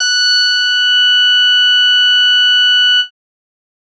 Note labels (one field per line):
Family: bass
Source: synthesizer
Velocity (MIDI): 75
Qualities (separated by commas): bright, distorted